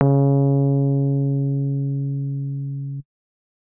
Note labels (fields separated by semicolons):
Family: keyboard; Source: electronic; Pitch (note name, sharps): C#3; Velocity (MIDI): 100; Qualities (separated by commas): dark